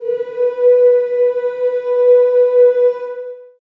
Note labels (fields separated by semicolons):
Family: voice; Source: acoustic; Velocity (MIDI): 75; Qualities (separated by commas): long release, reverb